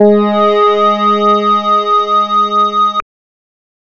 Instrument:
synthesizer bass